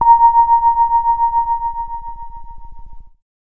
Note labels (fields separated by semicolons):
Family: keyboard; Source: electronic; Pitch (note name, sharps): A#5; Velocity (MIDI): 50; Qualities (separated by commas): dark